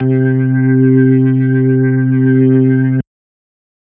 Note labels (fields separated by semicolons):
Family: organ; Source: electronic; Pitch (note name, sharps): C3; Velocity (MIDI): 25; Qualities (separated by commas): distorted